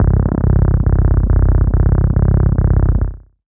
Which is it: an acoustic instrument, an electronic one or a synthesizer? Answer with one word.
synthesizer